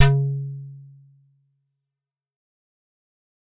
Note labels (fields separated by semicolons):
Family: keyboard; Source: acoustic; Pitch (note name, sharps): C#3; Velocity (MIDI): 75; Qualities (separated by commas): fast decay